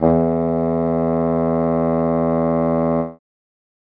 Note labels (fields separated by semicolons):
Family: reed; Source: acoustic; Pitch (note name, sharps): E2; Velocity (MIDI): 50